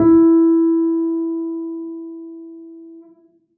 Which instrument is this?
acoustic keyboard